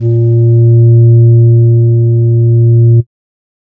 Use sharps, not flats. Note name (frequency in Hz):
A#2 (116.5 Hz)